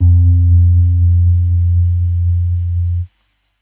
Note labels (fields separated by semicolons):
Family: keyboard; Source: electronic; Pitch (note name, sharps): F2; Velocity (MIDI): 25; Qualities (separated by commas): dark